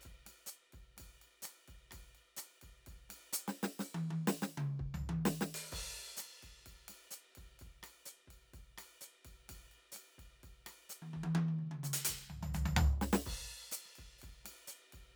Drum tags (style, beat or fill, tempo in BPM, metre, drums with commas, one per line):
bossa nova
beat
127 BPM
4/4
crash, ride, closed hi-hat, hi-hat pedal, snare, cross-stick, high tom, mid tom, floor tom, kick